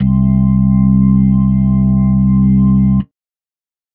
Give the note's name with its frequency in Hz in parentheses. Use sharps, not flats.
C2 (65.41 Hz)